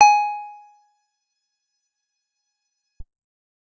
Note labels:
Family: guitar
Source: acoustic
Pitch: G#5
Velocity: 75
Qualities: percussive

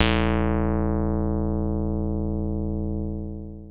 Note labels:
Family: keyboard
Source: electronic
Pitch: A#0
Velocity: 127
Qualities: distorted, long release

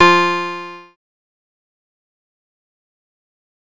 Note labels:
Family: bass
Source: synthesizer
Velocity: 75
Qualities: bright, distorted, fast decay

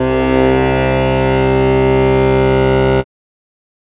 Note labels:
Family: keyboard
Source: acoustic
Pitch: C2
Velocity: 50

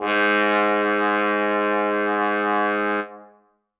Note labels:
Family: brass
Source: acoustic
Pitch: G#2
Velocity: 75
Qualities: reverb

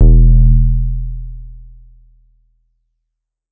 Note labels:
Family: bass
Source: synthesizer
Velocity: 50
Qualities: dark

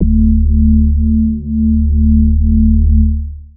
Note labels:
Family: bass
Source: synthesizer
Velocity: 25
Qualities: dark, long release, multiphonic

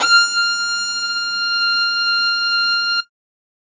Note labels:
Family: string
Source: acoustic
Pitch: F6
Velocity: 100

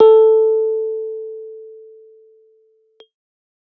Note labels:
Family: keyboard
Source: electronic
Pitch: A4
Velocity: 50

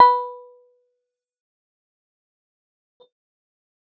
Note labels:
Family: keyboard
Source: electronic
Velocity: 25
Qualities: fast decay, percussive

